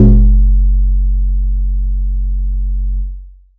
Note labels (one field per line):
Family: mallet percussion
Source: acoustic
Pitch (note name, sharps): F#1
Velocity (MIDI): 127